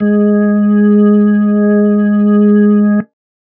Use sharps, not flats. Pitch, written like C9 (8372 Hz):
G#3 (207.7 Hz)